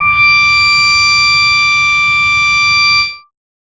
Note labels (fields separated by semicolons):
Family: bass; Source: synthesizer; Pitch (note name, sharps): D6; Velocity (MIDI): 127